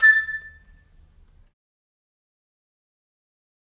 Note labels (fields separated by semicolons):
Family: flute; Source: acoustic; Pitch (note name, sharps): A6; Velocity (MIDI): 50; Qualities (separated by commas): fast decay, percussive, reverb